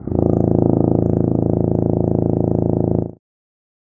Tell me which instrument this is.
acoustic brass instrument